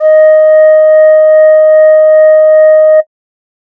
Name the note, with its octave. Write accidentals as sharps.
D#5